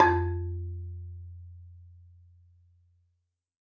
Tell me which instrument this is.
acoustic mallet percussion instrument